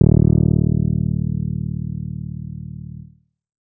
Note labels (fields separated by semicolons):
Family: bass; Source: synthesizer; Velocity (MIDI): 127